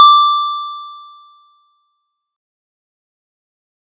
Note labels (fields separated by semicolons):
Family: keyboard; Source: electronic; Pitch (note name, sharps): D6; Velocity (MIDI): 50; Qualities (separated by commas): bright, distorted, fast decay